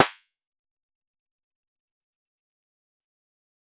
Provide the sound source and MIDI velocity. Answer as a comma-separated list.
synthesizer, 50